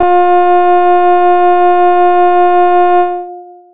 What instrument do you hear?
electronic keyboard